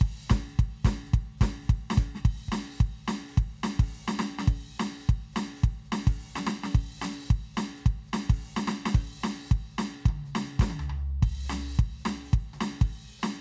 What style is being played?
swing